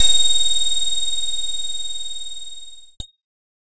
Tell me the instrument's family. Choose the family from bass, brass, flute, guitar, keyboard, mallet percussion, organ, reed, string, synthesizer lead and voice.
keyboard